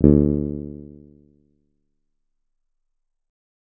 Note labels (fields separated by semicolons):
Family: guitar; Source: acoustic; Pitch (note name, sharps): D2; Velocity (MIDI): 25; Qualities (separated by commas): dark